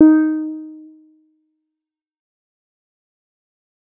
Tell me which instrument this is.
synthesizer bass